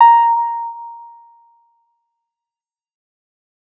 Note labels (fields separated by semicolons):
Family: bass; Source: synthesizer; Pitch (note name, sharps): A#5; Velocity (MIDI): 100; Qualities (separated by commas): fast decay